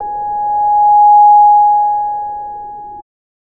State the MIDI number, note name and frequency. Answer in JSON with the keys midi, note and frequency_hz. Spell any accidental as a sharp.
{"midi": 80, "note": "G#5", "frequency_hz": 830.6}